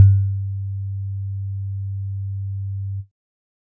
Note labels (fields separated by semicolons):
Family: keyboard; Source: electronic; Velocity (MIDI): 25